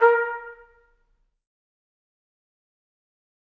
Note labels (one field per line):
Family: brass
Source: acoustic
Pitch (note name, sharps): A#4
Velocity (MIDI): 50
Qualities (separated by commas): fast decay, percussive, reverb